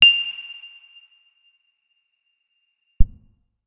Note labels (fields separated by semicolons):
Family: guitar; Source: electronic; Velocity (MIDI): 25; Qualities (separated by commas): percussive, reverb